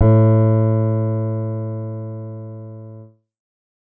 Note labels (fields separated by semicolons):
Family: keyboard; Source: synthesizer; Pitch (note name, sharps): A2; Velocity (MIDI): 50; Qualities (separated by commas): dark